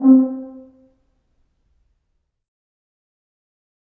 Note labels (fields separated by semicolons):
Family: brass; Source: acoustic; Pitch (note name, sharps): C4; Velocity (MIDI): 25; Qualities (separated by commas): dark, fast decay, percussive, reverb